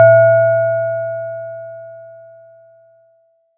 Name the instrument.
acoustic mallet percussion instrument